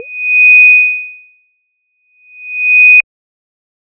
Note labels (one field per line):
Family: bass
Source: synthesizer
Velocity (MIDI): 127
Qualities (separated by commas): distorted